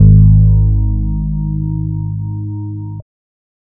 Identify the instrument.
synthesizer bass